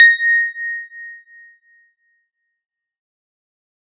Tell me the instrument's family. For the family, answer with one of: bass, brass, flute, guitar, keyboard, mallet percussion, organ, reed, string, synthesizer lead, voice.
guitar